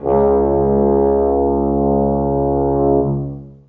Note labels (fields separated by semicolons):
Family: brass; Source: acoustic; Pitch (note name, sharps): C#2; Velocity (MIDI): 50; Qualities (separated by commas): long release, reverb